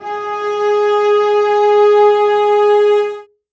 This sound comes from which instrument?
acoustic string instrument